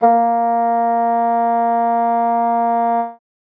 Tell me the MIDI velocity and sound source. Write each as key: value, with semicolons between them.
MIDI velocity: 25; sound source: acoustic